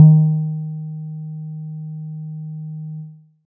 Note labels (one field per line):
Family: guitar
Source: synthesizer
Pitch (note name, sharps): D#3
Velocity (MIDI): 25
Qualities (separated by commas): dark